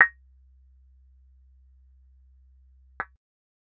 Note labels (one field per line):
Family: bass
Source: synthesizer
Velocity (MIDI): 75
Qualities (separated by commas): percussive